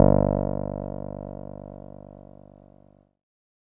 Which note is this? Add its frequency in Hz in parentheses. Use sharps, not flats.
G1 (49 Hz)